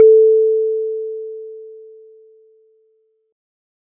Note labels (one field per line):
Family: mallet percussion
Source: acoustic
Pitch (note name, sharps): A4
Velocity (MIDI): 25